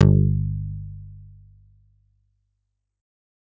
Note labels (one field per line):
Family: bass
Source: synthesizer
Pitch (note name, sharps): G1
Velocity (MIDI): 100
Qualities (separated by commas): distorted